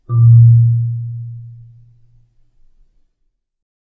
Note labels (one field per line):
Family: mallet percussion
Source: acoustic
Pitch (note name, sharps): A#2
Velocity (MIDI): 25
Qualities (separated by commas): dark, reverb